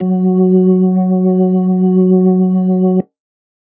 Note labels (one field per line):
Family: organ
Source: electronic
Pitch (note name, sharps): F#3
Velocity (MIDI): 100